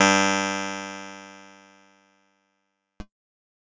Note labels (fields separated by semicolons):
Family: keyboard; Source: electronic; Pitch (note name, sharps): G2; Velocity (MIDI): 75; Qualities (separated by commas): bright